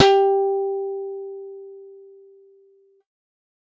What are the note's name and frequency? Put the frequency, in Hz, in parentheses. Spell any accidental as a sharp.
G4 (392 Hz)